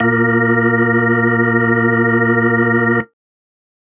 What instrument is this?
electronic organ